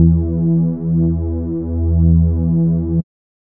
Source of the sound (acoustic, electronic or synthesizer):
synthesizer